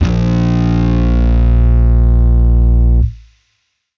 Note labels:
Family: bass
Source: electronic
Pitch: A#1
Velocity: 50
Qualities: bright, distorted

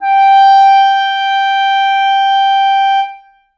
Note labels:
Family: reed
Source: acoustic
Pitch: G5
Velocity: 127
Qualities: reverb

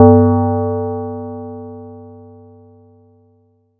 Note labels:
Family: mallet percussion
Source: acoustic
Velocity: 100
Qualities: multiphonic

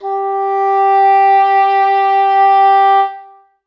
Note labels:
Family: reed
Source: acoustic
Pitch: G4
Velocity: 100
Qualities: reverb

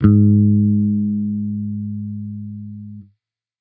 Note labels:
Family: bass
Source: electronic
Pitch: G#2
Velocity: 50

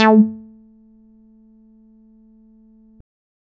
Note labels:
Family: bass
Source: synthesizer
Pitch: A3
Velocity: 50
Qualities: distorted, percussive

